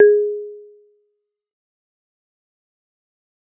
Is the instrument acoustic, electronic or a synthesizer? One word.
acoustic